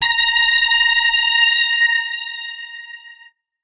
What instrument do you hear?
electronic guitar